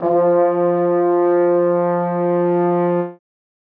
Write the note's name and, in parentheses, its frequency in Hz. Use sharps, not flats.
F3 (174.6 Hz)